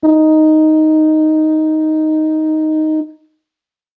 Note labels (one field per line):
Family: brass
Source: acoustic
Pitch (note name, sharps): D#4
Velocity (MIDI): 25